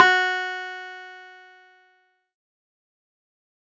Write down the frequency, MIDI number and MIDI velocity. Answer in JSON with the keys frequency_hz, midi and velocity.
{"frequency_hz": 370, "midi": 66, "velocity": 75}